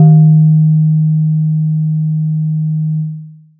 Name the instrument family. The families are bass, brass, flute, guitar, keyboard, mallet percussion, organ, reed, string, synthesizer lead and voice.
mallet percussion